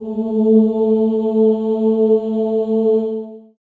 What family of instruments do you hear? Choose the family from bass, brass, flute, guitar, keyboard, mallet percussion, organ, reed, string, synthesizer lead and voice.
voice